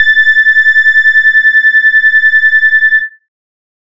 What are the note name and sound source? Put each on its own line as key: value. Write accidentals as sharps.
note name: A6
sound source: synthesizer